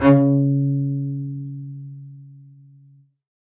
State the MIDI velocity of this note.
25